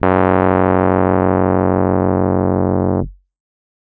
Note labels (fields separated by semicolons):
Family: keyboard; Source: electronic; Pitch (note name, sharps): F#1; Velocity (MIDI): 75; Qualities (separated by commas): distorted